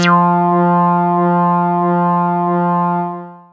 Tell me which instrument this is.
synthesizer bass